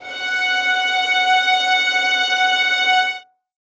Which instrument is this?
acoustic string instrument